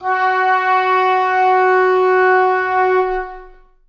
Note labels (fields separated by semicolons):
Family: reed; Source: acoustic; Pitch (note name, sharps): F#4; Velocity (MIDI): 25; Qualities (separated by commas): long release, reverb